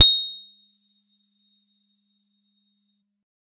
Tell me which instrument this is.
electronic guitar